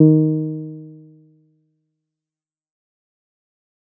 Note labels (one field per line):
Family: bass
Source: synthesizer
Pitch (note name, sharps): D#3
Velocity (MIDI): 50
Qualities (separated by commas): dark, fast decay